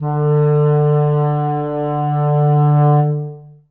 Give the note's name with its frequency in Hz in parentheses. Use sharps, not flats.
D3 (146.8 Hz)